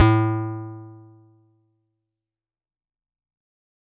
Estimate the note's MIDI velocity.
25